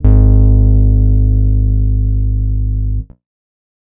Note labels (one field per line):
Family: guitar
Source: acoustic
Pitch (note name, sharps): G#1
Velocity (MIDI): 75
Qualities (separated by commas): dark